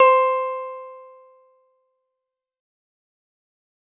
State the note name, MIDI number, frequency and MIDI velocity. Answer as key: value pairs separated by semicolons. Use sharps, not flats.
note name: C5; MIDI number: 72; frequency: 523.3 Hz; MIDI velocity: 100